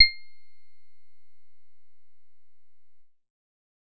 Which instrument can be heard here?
synthesizer bass